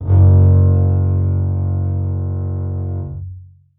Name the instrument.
acoustic string instrument